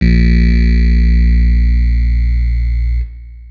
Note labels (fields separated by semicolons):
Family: keyboard; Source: electronic; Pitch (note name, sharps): A#1; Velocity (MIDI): 75; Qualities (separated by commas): bright, distorted, long release